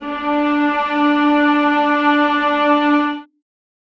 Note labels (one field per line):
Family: string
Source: acoustic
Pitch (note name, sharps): D4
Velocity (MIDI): 25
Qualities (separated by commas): reverb